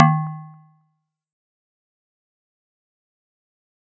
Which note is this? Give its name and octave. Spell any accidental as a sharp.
D#3